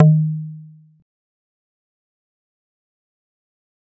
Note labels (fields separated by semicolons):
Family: mallet percussion; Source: acoustic; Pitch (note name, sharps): D#3; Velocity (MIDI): 25; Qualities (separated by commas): fast decay, percussive